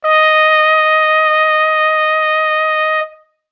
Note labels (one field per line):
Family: brass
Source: acoustic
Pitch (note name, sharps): D#5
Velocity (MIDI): 75